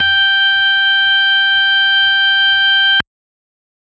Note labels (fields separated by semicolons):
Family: organ; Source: electronic; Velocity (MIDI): 100